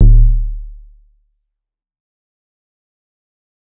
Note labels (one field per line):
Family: bass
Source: synthesizer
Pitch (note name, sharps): D1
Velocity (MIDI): 25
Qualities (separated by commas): dark, fast decay